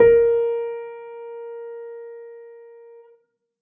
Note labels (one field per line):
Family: keyboard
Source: acoustic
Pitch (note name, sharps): A#4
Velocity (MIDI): 50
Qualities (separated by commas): dark, reverb